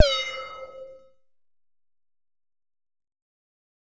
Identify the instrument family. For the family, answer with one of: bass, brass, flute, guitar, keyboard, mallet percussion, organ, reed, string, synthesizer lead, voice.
bass